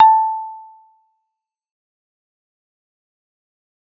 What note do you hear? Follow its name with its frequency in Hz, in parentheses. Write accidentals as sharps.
A5 (880 Hz)